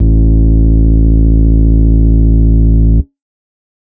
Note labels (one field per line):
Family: organ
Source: electronic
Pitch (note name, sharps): A1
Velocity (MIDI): 100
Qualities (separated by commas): distorted